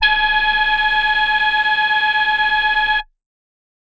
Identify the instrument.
synthesizer voice